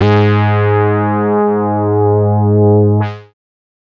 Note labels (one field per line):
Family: bass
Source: synthesizer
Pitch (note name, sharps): G#2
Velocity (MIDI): 25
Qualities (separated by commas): distorted, multiphonic